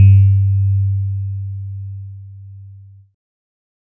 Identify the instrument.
electronic keyboard